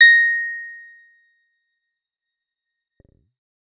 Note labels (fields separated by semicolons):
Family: bass; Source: synthesizer; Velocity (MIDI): 127